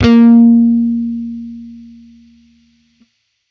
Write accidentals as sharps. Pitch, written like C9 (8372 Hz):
A#3 (233.1 Hz)